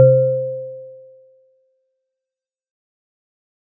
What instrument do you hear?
acoustic mallet percussion instrument